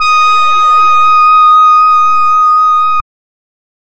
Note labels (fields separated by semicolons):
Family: reed; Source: synthesizer; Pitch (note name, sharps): D#6; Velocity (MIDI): 50; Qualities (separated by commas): distorted, non-linear envelope